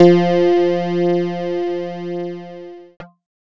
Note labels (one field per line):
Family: keyboard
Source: electronic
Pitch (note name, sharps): F3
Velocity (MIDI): 100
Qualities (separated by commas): distorted